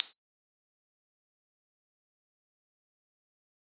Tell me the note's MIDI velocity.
75